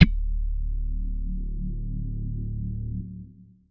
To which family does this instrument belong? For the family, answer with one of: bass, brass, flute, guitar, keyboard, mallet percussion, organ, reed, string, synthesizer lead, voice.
guitar